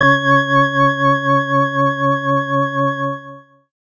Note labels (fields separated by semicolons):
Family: organ; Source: electronic; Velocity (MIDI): 50; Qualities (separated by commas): distorted